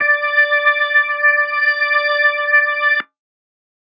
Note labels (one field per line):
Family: organ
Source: electronic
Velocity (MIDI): 75